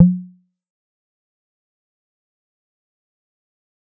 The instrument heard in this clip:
synthesizer bass